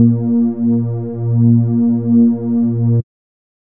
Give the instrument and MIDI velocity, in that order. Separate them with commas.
synthesizer bass, 25